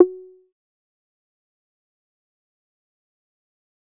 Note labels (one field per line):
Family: bass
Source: synthesizer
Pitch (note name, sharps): F#4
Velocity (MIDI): 75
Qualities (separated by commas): fast decay, percussive